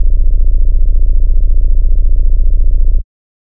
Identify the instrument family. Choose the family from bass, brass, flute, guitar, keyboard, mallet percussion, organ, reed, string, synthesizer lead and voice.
bass